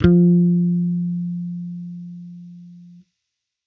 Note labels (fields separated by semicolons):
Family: bass; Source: electronic; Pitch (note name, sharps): F3; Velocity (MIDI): 25